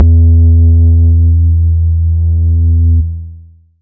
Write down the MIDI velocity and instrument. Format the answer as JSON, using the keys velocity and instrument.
{"velocity": 75, "instrument": "synthesizer bass"}